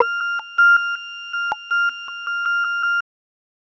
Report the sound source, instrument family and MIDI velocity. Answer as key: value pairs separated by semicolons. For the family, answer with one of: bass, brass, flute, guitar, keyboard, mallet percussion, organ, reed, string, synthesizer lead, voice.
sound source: synthesizer; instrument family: bass; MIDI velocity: 100